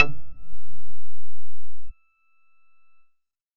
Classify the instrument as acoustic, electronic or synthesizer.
synthesizer